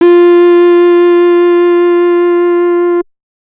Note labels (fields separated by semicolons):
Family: bass; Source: synthesizer; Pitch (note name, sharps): F4; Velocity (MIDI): 25; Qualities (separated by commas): distorted